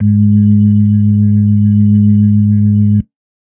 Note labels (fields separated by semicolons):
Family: organ; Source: electronic; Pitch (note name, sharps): G#2; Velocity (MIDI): 50; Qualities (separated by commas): dark